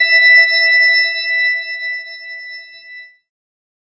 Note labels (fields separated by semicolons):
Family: keyboard; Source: synthesizer; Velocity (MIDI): 50; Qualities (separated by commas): bright